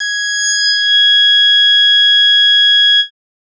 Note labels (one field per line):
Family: bass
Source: synthesizer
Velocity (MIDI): 127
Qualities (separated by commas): bright, distorted